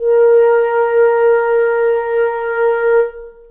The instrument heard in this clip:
acoustic reed instrument